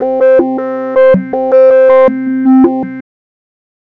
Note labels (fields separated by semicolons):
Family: bass; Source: synthesizer; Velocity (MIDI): 25; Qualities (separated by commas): tempo-synced